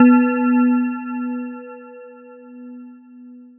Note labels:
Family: mallet percussion; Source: electronic; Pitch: B3; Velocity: 50; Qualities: long release

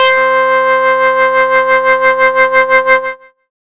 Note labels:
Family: bass; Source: synthesizer; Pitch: C5; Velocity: 127; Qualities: distorted

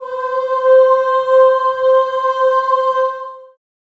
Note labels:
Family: voice; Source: acoustic; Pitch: C5; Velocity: 25; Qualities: long release, reverb

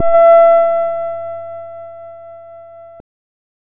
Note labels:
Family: bass; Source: synthesizer; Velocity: 75; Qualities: distorted, non-linear envelope

